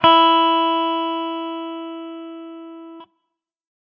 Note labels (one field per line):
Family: guitar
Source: electronic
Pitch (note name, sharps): E4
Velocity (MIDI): 50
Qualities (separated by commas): distorted